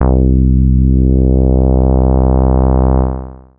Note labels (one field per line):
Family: bass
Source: synthesizer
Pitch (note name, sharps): C2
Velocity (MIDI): 127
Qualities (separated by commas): distorted, long release